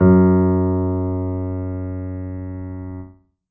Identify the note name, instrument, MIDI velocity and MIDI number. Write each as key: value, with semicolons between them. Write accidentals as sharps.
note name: F#2; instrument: acoustic keyboard; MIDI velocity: 50; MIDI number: 42